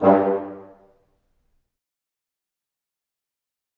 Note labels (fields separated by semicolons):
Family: brass; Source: acoustic; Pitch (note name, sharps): G2; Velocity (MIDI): 100; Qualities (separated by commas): fast decay, percussive, reverb